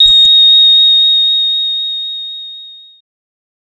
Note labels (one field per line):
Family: bass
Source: synthesizer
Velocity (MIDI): 127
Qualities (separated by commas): bright, distorted